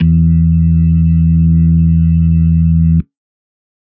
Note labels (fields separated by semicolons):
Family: organ; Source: electronic; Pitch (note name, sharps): E2; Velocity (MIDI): 50; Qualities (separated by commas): dark